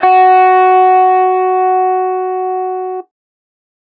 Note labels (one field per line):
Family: guitar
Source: electronic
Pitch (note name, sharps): F#4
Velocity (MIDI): 50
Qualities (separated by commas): distorted